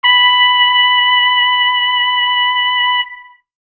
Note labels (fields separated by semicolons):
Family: brass; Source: acoustic; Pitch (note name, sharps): B5; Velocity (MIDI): 25; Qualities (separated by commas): distorted